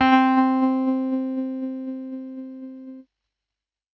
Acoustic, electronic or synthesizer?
electronic